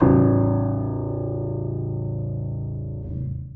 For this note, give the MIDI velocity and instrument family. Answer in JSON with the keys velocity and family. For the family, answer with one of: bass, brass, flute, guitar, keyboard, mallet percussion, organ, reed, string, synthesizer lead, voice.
{"velocity": 75, "family": "keyboard"}